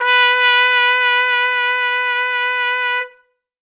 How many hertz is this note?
493.9 Hz